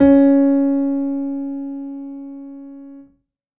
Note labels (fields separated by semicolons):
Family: keyboard; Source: acoustic; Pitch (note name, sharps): C#4; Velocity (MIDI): 75; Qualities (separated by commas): reverb